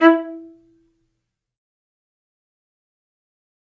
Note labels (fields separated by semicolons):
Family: string; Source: acoustic; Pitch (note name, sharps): E4; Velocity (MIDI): 50; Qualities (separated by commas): fast decay, percussive, reverb